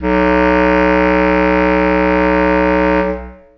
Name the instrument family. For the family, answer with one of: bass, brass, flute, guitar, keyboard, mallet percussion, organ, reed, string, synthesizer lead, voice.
reed